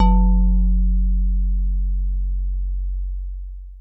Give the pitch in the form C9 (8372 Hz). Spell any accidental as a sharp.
F#1 (46.25 Hz)